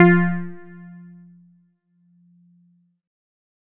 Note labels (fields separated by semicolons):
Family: keyboard; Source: electronic; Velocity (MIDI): 127